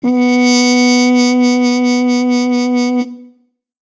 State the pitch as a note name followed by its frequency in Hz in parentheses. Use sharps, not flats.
B3 (246.9 Hz)